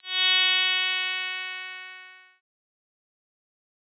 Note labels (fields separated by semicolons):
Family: bass; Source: synthesizer; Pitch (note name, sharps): F#4; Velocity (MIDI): 100; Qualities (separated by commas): bright, distorted, fast decay